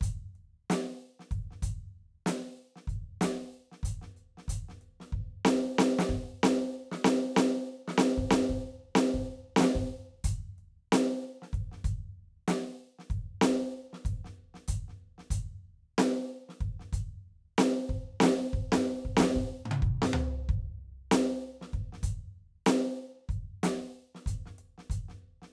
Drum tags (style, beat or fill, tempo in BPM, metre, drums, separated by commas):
hip-hop, beat, 94 BPM, 4/4, crash, closed hi-hat, snare, high tom, mid tom, floor tom, kick